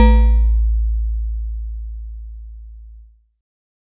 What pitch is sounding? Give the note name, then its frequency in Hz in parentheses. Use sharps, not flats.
A1 (55 Hz)